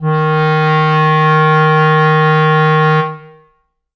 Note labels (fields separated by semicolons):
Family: reed; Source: acoustic; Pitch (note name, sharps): D#3; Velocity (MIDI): 100; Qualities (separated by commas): reverb